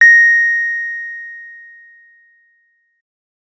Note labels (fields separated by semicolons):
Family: keyboard; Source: electronic; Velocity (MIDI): 75